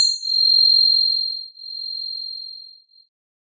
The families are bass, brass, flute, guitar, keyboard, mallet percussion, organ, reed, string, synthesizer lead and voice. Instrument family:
keyboard